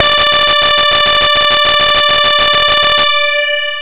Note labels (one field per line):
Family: bass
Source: synthesizer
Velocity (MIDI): 100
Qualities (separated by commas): bright, distorted, long release